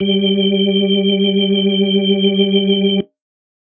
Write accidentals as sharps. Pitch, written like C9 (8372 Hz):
G3 (196 Hz)